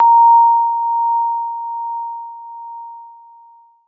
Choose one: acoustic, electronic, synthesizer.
electronic